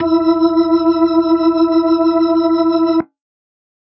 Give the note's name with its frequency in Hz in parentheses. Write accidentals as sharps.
E4 (329.6 Hz)